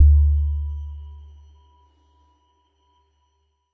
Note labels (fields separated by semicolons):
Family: mallet percussion; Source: electronic; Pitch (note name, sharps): D2; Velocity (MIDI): 127; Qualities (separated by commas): non-linear envelope